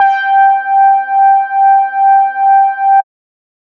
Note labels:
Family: bass; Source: synthesizer; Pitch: G5; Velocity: 127

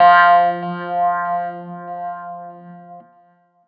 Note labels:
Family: keyboard; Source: electronic; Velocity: 50

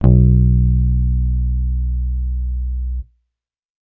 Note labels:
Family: bass; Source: electronic; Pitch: B1; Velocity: 25

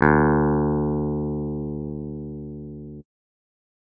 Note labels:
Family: keyboard; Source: electronic; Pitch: D2; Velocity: 75

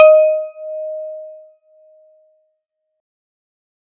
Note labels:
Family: guitar; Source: synthesizer; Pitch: D#5; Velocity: 25

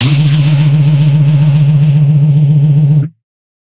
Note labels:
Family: guitar; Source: electronic; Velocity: 127; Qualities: bright, distorted

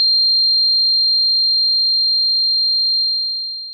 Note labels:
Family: synthesizer lead; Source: synthesizer; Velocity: 50; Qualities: bright, long release

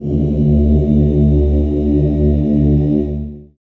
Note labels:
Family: voice; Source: acoustic; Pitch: D2; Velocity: 75; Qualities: dark, long release, reverb

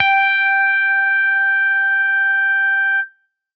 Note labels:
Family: bass; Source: synthesizer; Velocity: 127

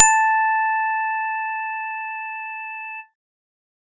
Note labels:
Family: organ; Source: electronic; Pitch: A5; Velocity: 127

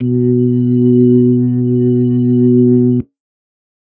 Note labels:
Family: organ; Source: electronic; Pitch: B2; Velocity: 50; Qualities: dark

